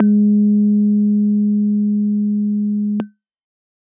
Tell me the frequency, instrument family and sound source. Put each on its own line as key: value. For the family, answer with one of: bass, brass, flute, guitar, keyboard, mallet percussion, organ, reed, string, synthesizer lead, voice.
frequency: 207.7 Hz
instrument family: keyboard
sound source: electronic